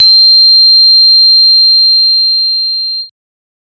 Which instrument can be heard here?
synthesizer bass